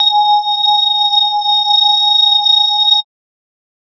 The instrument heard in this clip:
electronic mallet percussion instrument